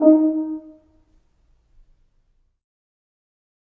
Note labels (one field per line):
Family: brass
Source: acoustic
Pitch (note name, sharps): D#4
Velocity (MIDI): 50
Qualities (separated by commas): fast decay, reverb